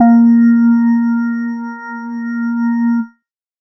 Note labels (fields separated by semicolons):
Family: organ; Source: electronic; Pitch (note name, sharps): A#3; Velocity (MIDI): 100